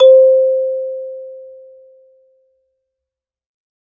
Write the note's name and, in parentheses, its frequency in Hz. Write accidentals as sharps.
C5 (523.3 Hz)